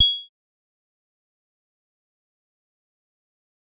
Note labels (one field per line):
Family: bass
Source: synthesizer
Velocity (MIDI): 100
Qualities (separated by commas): bright, distorted, fast decay, percussive